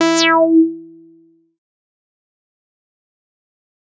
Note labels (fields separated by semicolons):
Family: bass; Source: synthesizer; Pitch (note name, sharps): E4; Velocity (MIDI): 127; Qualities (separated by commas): bright, distorted, fast decay